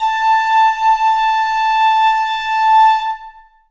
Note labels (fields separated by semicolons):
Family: flute; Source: acoustic; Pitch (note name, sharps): A5; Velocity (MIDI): 75; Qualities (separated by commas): long release, reverb